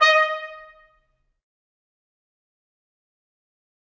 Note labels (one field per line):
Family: brass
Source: acoustic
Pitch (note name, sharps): D#5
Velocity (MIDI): 100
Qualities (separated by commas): fast decay, percussive, reverb